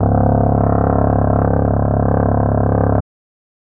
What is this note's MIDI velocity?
127